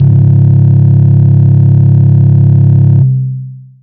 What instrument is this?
electronic guitar